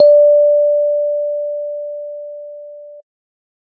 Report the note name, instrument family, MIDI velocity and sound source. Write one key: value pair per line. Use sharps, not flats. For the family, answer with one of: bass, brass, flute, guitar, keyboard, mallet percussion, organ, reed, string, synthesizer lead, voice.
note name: D5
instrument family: keyboard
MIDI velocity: 100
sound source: electronic